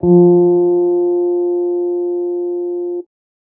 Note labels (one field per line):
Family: guitar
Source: electronic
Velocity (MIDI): 25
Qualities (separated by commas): non-linear envelope